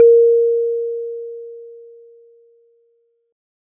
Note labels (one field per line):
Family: mallet percussion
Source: acoustic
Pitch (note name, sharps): A#4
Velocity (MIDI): 25